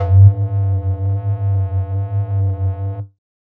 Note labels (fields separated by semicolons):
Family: flute; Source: synthesizer; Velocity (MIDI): 50; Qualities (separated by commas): distorted